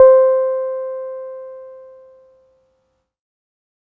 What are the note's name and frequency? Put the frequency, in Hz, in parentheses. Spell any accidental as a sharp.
C5 (523.3 Hz)